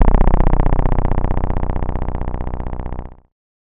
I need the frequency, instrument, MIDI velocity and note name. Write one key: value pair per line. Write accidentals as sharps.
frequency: 15.43 Hz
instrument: synthesizer bass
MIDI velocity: 25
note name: B-1